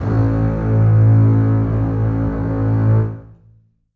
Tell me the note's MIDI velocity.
127